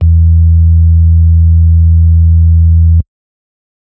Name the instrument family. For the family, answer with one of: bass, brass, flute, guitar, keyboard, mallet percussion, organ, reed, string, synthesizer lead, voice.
organ